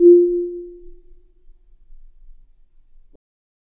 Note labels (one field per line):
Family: mallet percussion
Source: acoustic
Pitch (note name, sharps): F4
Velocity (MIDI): 25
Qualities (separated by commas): dark, reverb